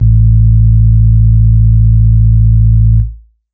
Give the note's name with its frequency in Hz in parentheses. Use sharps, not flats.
A1 (55 Hz)